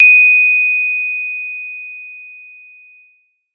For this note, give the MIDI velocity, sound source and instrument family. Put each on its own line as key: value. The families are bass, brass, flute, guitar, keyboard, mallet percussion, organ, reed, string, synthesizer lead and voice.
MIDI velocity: 100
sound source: acoustic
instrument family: mallet percussion